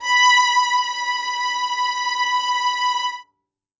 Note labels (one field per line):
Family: string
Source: acoustic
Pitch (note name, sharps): B5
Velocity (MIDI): 127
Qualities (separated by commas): reverb